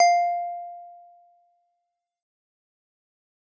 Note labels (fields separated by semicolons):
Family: guitar; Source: synthesizer; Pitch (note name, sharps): F5; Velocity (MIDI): 127; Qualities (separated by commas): dark, fast decay